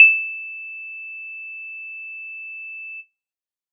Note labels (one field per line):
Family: bass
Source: synthesizer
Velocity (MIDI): 50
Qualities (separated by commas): bright